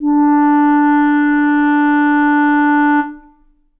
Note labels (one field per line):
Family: reed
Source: acoustic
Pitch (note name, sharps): D4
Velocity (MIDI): 50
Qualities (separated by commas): dark, reverb